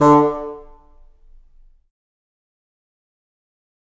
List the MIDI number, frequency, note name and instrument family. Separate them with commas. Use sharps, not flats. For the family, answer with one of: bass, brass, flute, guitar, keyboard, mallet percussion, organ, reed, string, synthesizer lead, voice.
50, 146.8 Hz, D3, reed